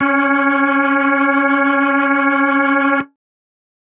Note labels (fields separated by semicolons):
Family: organ; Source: electronic; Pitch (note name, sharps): C#4; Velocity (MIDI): 127; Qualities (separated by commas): distorted